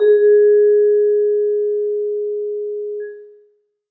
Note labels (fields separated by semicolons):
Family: mallet percussion; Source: acoustic; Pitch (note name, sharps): G#4; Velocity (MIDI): 25; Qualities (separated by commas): reverb